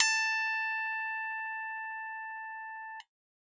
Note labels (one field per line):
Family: keyboard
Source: electronic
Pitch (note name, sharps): A5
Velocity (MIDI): 127